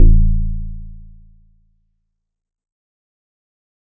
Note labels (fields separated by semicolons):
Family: keyboard; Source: electronic; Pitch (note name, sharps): A0; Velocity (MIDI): 75; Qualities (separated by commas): dark, fast decay